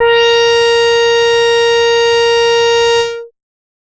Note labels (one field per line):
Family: bass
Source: synthesizer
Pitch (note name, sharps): A#4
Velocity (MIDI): 127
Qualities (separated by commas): bright, distorted